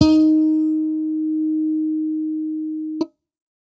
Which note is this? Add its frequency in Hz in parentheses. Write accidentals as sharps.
D#4 (311.1 Hz)